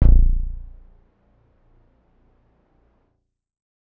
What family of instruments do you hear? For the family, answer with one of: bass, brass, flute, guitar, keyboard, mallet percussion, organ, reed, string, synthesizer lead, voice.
keyboard